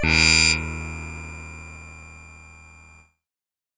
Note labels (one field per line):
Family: keyboard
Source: synthesizer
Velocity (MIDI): 100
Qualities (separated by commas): bright, distorted